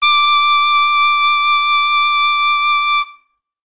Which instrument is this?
acoustic brass instrument